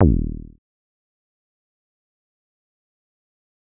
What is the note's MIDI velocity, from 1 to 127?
25